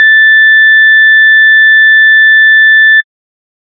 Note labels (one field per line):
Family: bass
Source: synthesizer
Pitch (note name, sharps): A6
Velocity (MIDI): 127